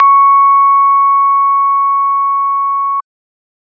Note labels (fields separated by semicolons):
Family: organ; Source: electronic; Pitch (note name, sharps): C#6; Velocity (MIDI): 25